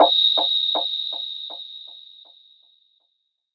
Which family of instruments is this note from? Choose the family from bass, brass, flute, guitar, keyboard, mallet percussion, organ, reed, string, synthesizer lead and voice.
synthesizer lead